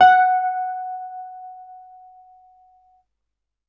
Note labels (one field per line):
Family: keyboard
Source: electronic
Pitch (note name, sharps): F#5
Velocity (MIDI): 127